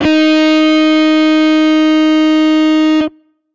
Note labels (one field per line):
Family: guitar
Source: electronic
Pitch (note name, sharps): D#4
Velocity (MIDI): 50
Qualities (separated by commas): bright, distorted